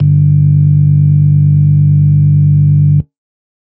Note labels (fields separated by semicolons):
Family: organ; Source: electronic; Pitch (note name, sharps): G1; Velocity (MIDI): 25; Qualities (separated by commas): dark